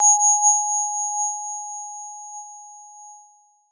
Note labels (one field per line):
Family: keyboard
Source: electronic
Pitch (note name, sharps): G#5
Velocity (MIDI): 127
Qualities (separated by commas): bright